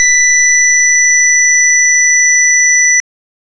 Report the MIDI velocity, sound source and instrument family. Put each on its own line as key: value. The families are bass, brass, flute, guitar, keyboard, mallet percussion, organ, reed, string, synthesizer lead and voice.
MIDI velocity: 50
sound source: electronic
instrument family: organ